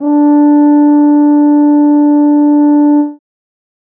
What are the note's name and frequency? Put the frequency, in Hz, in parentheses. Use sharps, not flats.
D4 (293.7 Hz)